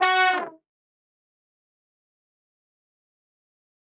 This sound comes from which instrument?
acoustic brass instrument